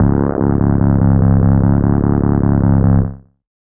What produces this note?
synthesizer bass